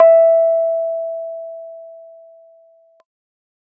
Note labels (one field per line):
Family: keyboard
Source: electronic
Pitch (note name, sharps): E5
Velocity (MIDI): 100